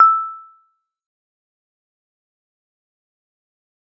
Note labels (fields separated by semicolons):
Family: mallet percussion; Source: acoustic; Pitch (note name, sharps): E6; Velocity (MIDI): 75; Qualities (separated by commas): fast decay, percussive